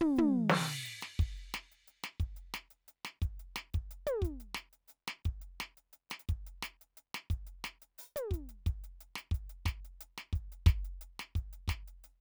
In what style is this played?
chacarera